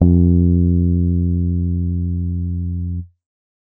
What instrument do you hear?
electronic keyboard